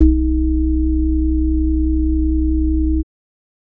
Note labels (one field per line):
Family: organ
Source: electronic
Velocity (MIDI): 25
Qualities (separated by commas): multiphonic